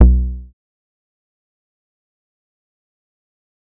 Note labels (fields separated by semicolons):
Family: bass; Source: synthesizer; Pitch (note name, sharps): B1; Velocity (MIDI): 100; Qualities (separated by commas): dark, fast decay, percussive